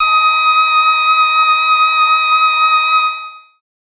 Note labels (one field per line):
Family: voice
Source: synthesizer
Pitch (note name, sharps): D#6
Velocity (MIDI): 100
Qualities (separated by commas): bright, long release